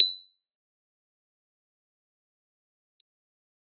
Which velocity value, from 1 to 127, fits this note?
50